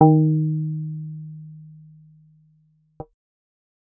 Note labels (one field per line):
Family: bass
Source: synthesizer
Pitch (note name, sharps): D#3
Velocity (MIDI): 75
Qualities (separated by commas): dark